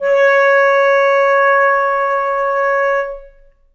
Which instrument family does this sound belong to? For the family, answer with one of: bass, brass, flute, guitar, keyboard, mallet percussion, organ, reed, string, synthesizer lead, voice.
reed